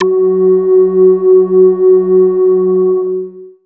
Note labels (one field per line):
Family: bass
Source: synthesizer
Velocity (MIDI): 50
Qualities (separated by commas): distorted, long release, multiphonic